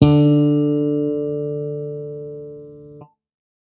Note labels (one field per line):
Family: bass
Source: electronic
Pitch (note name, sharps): D3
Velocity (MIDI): 127